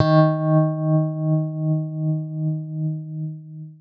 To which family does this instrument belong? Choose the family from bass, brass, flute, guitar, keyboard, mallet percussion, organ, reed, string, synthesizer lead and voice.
guitar